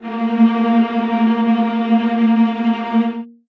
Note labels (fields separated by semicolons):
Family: string; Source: acoustic; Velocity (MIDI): 50; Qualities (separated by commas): bright, non-linear envelope, reverb